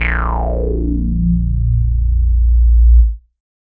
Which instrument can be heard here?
synthesizer bass